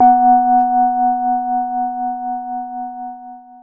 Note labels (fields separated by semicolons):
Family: keyboard; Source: electronic; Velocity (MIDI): 25; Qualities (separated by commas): long release, reverb